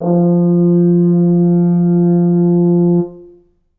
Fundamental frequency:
174.6 Hz